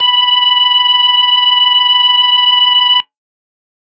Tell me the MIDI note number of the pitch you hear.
83